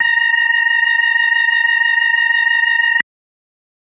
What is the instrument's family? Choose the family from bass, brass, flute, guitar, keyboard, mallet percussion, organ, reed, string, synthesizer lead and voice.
organ